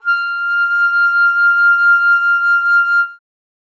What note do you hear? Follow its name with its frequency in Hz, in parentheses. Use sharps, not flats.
F6 (1397 Hz)